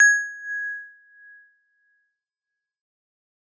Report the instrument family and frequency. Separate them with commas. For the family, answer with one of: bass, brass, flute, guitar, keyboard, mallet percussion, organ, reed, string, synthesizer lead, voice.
mallet percussion, 1661 Hz